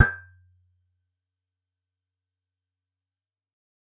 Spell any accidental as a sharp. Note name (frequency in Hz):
G6 (1568 Hz)